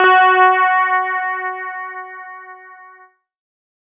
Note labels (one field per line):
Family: guitar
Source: electronic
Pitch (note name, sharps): F#4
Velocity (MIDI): 127